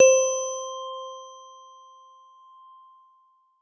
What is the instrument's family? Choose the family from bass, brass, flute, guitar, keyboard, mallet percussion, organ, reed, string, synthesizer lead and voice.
mallet percussion